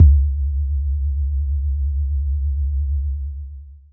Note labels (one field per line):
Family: bass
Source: synthesizer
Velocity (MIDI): 127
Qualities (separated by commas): dark, long release